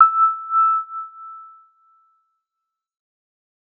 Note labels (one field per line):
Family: bass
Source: synthesizer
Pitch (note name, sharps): E6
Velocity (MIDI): 75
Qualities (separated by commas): fast decay